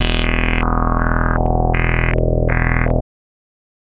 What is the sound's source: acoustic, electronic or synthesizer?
synthesizer